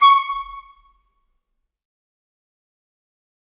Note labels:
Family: flute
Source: acoustic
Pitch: C#6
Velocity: 100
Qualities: fast decay, percussive, reverb

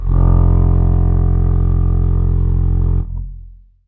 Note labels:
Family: reed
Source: acoustic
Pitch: F1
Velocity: 75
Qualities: long release, reverb

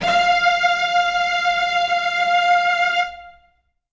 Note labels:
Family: string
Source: acoustic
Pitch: F5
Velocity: 127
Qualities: reverb

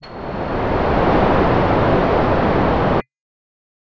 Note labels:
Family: voice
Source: synthesizer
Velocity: 100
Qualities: multiphonic

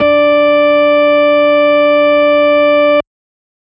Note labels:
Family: organ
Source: electronic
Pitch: D4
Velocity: 50

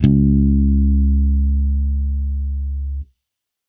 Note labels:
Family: bass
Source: electronic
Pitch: C#2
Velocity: 100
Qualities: distorted

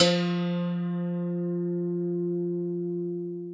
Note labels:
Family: guitar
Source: acoustic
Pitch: F3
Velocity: 127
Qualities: long release, reverb

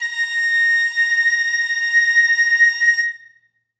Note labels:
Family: flute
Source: acoustic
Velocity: 127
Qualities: reverb

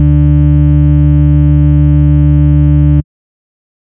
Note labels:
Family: bass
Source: synthesizer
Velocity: 100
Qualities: dark, distorted

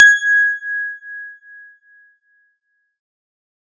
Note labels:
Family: guitar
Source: synthesizer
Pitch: G#6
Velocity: 25

